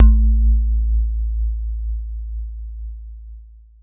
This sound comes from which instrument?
acoustic mallet percussion instrument